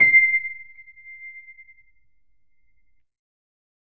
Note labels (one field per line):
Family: keyboard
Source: electronic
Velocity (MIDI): 50